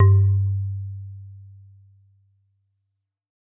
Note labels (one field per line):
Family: mallet percussion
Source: acoustic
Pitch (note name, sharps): G2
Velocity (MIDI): 75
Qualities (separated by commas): dark, reverb